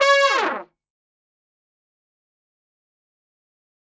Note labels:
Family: brass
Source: acoustic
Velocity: 25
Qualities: bright, fast decay, reverb

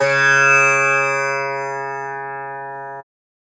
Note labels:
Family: guitar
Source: acoustic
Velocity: 75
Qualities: bright, multiphonic, reverb

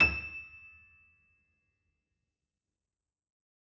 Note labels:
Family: keyboard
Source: acoustic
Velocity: 100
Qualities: fast decay, percussive

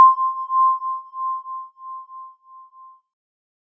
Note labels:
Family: keyboard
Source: synthesizer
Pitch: C6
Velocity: 127

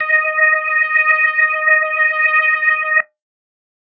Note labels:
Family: organ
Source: electronic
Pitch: D#5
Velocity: 50

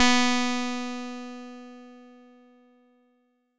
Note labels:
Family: bass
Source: synthesizer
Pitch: B3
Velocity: 75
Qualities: bright, distorted

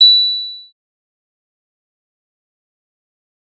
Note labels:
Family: bass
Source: synthesizer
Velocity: 50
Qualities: fast decay, percussive

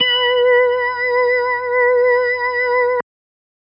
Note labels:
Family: organ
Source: electronic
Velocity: 50

